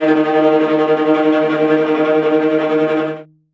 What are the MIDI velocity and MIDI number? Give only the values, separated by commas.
127, 51